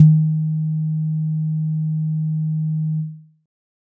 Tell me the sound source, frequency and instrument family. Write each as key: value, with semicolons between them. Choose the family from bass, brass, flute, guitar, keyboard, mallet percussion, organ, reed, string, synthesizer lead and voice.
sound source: electronic; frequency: 155.6 Hz; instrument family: keyboard